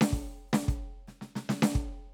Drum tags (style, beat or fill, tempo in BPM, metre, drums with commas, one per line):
Afro-Cuban rumba
fill
110 BPM
4/4
closed hi-hat, open hi-hat, hi-hat pedal, snare, kick